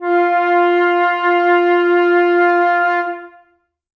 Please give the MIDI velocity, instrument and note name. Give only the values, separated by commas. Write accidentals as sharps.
100, acoustic flute, F4